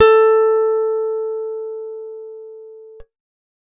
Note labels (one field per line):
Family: guitar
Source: acoustic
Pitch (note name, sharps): A4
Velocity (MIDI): 50